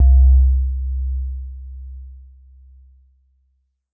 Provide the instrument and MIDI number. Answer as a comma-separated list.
electronic keyboard, 36